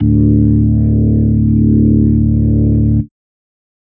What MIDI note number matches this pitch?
26